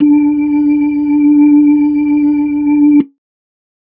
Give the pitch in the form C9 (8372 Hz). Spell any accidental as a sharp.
D4 (293.7 Hz)